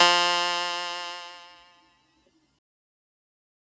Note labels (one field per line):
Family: keyboard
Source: synthesizer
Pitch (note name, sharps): F3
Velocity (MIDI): 25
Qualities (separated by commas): fast decay